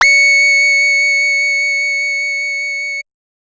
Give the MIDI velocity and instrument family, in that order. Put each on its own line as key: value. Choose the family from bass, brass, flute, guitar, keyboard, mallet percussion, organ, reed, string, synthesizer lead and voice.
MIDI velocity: 75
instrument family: bass